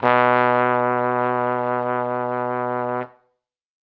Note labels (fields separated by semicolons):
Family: brass; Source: acoustic; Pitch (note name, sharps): B2; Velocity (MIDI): 75